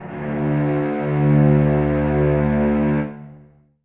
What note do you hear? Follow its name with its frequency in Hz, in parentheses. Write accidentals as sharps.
D2 (73.42 Hz)